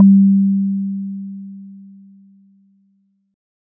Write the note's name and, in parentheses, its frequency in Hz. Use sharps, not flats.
G3 (196 Hz)